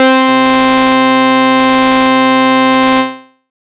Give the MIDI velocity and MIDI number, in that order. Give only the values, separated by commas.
100, 60